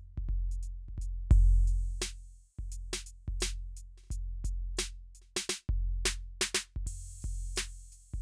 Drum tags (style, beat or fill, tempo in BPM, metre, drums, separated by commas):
rock, beat, 87 BPM, 4/4, crash, closed hi-hat, open hi-hat, hi-hat pedal, snare, kick